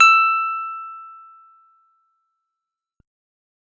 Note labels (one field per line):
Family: guitar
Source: electronic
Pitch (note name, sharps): E6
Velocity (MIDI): 25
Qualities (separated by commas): fast decay